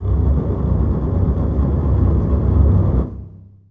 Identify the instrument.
acoustic string instrument